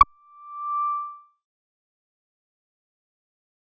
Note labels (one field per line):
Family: bass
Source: synthesizer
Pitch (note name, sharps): D6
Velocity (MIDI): 50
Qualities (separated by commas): distorted, fast decay